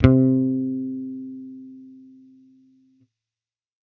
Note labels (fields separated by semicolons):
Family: bass; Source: electronic; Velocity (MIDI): 100